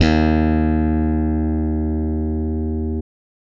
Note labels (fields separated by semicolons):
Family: bass; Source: electronic; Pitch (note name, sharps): D#2; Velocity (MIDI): 50